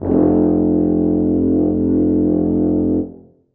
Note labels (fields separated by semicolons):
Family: brass; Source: acoustic; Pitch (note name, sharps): F1; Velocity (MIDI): 127; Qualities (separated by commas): bright, reverb